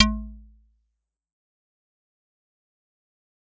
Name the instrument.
acoustic mallet percussion instrument